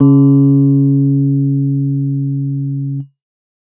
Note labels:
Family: keyboard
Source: electronic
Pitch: C#3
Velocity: 50

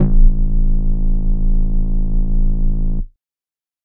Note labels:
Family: flute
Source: synthesizer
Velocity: 127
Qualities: distorted

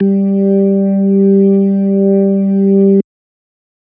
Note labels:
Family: organ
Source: electronic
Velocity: 25

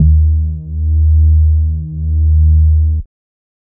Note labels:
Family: bass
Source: synthesizer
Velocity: 25

